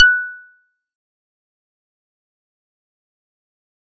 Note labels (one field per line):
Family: mallet percussion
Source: acoustic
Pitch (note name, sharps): F#6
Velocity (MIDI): 100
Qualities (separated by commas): fast decay, percussive